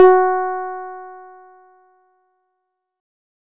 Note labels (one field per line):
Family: keyboard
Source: electronic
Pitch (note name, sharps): F#4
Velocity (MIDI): 127